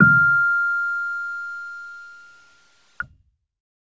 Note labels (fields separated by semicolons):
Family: keyboard; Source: electronic; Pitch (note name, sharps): F6; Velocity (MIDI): 25